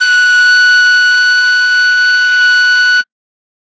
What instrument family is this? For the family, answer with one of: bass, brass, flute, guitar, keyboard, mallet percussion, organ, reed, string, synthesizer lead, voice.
flute